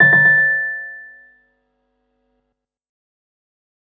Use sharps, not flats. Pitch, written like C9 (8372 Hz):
A6 (1760 Hz)